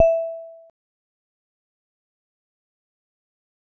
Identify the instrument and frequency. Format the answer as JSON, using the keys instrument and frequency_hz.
{"instrument": "acoustic mallet percussion instrument", "frequency_hz": 659.3}